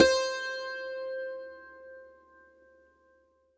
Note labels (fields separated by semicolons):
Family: guitar; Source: acoustic; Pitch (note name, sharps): C5; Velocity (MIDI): 127; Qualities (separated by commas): bright, reverb